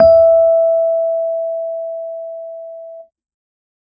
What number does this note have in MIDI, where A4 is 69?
76